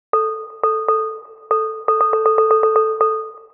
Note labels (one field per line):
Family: mallet percussion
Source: synthesizer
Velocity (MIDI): 100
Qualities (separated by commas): dark, long release, multiphonic, percussive, tempo-synced